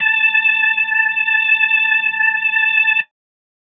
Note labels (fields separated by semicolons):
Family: organ; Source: electronic; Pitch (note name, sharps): A5; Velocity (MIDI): 100